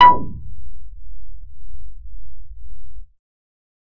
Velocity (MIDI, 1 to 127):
75